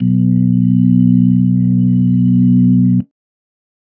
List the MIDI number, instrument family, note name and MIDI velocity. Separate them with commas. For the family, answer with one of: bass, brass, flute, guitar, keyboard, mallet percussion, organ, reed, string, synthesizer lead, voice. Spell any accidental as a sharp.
35, organ, B1, 25